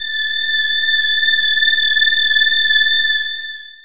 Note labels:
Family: voice; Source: synthesizer; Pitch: A6; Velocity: 127; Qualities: distorted, long release

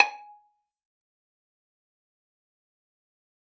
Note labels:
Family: string; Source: acoustic; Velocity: 127; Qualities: fast decay, percussive, reverb

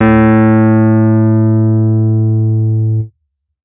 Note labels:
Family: keyboard; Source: electronic; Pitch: A2; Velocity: 127; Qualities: dark, distorted

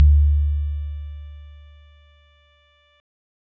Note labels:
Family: keyboard; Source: electronic; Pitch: D2; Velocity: 127; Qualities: dark

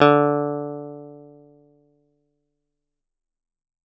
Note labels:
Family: guitar; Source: acoustic; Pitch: D3; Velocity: 100

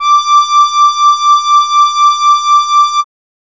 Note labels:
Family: keyboard; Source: acoustic; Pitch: D6; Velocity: 75; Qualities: bright

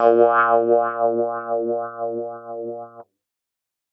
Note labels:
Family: keyboard; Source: electronic; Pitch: A#2; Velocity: 127

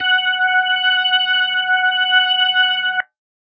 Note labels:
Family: organ; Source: electronic; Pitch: F#5; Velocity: 100; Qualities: distorted

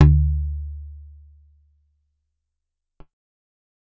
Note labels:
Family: guitar; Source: acoustic; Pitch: D2; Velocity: 50; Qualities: dark, fast decay

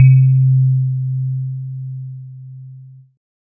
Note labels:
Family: keyboard; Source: electronic; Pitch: C3; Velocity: 50; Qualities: multiphonic

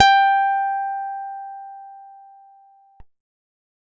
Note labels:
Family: guitar; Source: acoustic; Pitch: G5; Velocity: 50

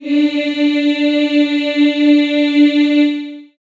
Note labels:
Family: voice; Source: acoustic; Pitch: D4; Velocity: 100; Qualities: long release, reverb

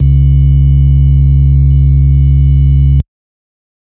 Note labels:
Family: organ; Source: electronic; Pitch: C#2; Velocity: 127

